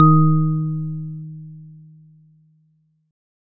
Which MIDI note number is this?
51